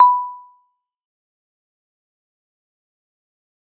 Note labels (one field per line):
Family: mallet percussion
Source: acoustic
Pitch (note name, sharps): B5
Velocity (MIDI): 50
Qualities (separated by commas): fast decay, percussive